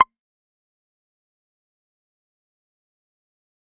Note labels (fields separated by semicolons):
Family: guitar; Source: electronic; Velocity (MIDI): 75; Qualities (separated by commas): fast decay, percussive